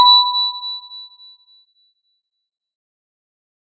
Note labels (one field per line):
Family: mallet percussion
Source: acoustic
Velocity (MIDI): 50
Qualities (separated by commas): fast decay